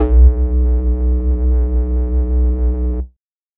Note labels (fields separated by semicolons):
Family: flute; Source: synthesizer; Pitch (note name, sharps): B1; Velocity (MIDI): 100; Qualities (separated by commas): distorted